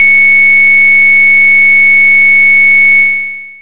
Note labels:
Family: bass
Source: synthesizer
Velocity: 75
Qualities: bright, distorted, long release

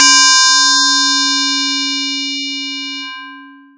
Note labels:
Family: mallet percussion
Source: acoustic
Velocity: 127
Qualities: bright, distorted, long release

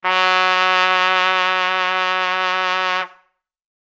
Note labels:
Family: brass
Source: acoustic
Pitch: F#3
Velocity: 127

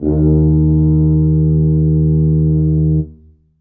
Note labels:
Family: brass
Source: acoustic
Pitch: D#2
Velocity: 75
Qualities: dark, reverb

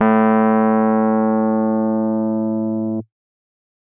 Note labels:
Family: keyboard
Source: electronic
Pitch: A2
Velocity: 127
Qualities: distorted

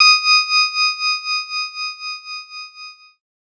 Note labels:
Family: keyboard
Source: electronic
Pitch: D#6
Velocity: 50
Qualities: bright

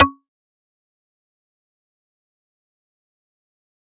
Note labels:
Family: mallet percussion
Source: acoustic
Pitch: C#4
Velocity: 100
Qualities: fast decay, percussive

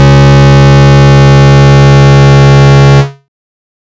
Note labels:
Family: bass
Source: synthesizer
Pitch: C#2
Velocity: 25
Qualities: bright, distorted

